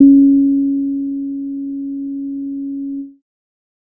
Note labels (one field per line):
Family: bass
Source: synthesizer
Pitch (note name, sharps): C#4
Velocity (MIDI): 25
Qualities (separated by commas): dark